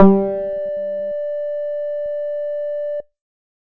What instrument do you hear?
synthesizer bass